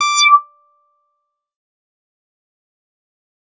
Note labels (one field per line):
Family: bass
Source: synthesizer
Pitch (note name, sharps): D6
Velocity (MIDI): 127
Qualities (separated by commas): bright, distorted, fast decay, percussive